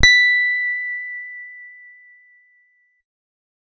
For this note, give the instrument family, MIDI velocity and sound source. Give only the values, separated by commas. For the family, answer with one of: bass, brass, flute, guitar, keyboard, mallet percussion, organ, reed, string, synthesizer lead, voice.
guitar, 25, electronic